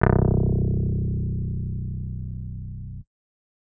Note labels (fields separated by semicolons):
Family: keyboard; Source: electronic; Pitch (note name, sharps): B0; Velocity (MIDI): 75